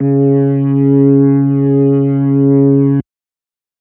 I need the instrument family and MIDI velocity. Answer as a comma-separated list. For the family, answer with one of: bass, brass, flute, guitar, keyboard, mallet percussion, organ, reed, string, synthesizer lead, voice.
organ, 75